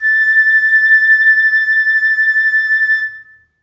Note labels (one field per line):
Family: flute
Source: acoustic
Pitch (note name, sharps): A6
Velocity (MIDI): 25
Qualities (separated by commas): reverb